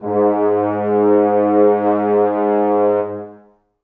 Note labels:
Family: brass; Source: acoustic; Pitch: G#2; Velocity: 100; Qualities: dark, reverb

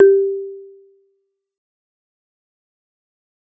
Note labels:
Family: mallet percussion; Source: acoustic; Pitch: G4; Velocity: 75; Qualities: fast decay, percussive

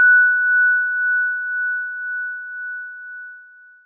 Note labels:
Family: mallet percussion; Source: acoustic; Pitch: F#6; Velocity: 25; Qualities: bright, long release

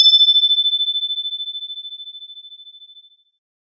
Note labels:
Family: guitar; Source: synthesizer; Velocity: 127; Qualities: bright

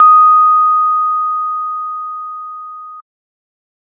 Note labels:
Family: organ; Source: electronic; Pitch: D#6; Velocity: 50

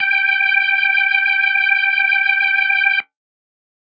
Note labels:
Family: organ; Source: electronic; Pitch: G5; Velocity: 75

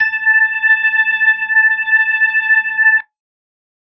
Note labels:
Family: organ; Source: electronic; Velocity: 127

